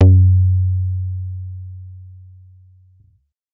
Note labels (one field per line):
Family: bass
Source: synthesizer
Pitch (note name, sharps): F#2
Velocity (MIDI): 127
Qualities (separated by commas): dark